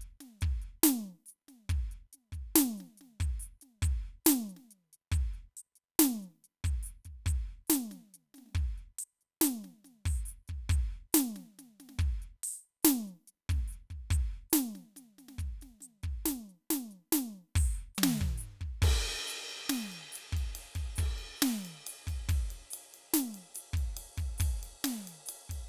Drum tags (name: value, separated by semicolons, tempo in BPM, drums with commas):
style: half-time rock; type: beat; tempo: 140 BPM; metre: 4/4; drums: crash, ride, closed hi-hat, open hi-hat, hi-hat pedal, snare, high tom, kick